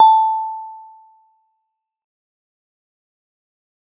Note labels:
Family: mallet percussion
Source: acoustic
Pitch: A5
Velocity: 50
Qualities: fast decay

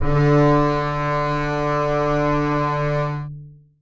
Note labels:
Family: string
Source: acoustic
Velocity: 25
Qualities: long release, reverb

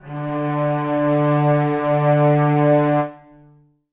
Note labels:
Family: string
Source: acoustic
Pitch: D3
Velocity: 50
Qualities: reverb

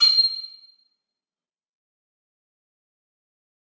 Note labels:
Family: flute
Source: acoustic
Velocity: 127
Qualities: bright, fast decay, percussive, reverb

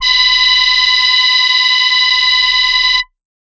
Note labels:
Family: voice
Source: synthesizer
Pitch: B5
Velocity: 127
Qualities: bright, multiphonic

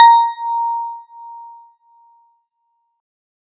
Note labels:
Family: guitar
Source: synthesizer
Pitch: A#5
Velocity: 25

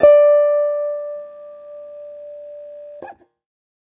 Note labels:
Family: guitar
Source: electronic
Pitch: D5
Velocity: 50

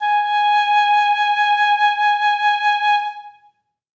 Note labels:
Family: flute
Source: acoustic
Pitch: G#5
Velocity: 75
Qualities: reverb

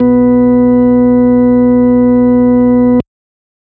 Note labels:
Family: organ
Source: electronic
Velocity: 100

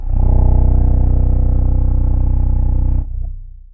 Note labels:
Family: reed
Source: acoustic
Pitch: B0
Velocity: 50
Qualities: long release, reverb

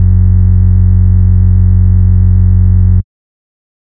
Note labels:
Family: bass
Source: synthesizer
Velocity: 50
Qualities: dark, distorted

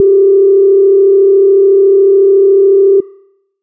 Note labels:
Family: bass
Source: synthesizer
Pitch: G4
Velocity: 25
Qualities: dark

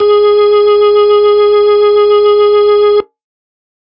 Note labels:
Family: organ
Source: electronic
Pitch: G#4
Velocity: 100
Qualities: distorted

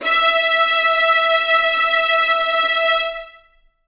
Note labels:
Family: string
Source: acoustic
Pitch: E5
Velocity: 127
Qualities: bright, reverb

